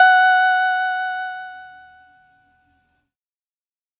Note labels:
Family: keyboard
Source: electronic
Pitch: F#5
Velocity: 50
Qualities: distorted

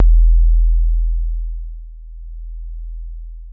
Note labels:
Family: keyboard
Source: electronic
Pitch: E1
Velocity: 100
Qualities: dark, long release

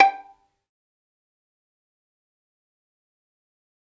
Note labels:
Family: string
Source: acoustic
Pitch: G5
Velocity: 100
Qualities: fast decay, percussive, reverb

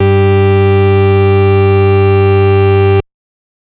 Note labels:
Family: organ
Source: electronic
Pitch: G2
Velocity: 127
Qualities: bright, distorted

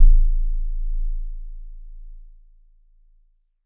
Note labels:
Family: mallet percussion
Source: acoustic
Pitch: A0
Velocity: 25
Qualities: dark

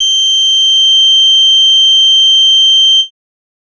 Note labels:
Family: bass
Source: synthesizer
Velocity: 25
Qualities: bright, distorted

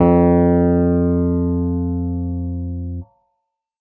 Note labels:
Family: keyboard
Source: electronic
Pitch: F2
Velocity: 100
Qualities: distorted

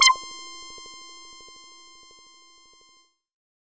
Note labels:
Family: bass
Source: synthesizer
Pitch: C6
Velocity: 50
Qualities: distorted

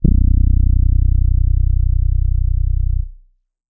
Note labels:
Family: keyboard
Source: electronic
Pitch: B0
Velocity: 50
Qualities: dark, distorted

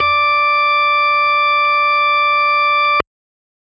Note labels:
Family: organ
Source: electronic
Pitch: D5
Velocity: 25

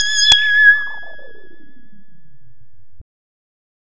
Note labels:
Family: bass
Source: synthesizer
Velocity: 127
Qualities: bright, distorted

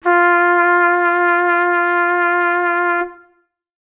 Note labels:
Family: brass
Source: acoustic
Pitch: F4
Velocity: 25

